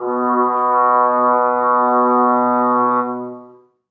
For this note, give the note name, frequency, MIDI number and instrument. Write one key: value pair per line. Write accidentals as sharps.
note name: B2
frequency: 123.5 Hz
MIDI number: 47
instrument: acoustic brass instrument